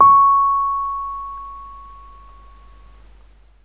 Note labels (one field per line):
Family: keyboard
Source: electronic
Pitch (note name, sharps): C#6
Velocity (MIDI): 25